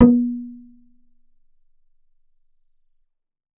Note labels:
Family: bass; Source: synthesizer; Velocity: 75; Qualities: dark, percussive, reverb

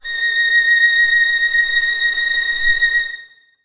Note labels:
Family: string; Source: acoustic; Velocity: 75; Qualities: bright, reverb

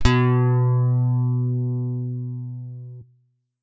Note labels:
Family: guitar; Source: electronic; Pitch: B2; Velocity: 127

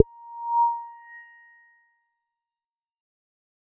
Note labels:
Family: bass; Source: synthesizer; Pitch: A#5; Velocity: 50; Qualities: fast decay

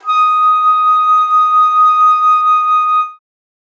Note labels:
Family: flute; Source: acoustic; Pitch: D#6; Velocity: 50; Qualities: bright

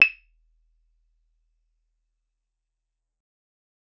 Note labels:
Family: guitar; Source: acoustic; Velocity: 75; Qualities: fast decay, percussive

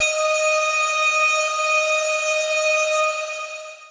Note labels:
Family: guitar; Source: electronic; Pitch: D#5; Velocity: 50; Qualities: long release

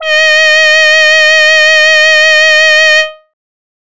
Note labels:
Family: voice; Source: synthesizer; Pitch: D#5; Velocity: 127

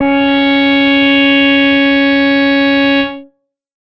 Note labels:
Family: bass; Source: synthesizer; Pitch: C#4; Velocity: 50; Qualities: distorted

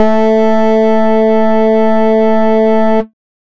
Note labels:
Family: bass; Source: synthesizer; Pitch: A3; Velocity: 100; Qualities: distorted, multiphonic, tempo-synced

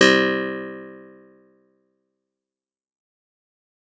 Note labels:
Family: guitar; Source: acoustic; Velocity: 50; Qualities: bright, fast decay

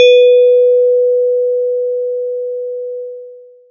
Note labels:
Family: mallet percussion; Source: electronic; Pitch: B4; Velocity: 25; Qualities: long release, multiphonic

